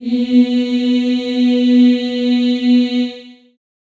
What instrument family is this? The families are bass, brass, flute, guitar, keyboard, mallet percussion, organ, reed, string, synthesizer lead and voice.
voice